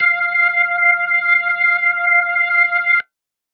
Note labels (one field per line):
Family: organ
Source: electronic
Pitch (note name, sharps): F5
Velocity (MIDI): 127